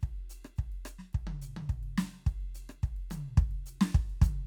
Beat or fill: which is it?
beat